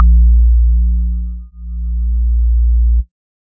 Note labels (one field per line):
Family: organ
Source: electronic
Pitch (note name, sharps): A#1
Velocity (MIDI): 25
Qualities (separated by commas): dark